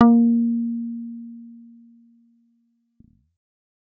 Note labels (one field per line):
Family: bass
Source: synthesizer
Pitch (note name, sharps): A#3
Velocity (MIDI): 127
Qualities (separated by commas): dark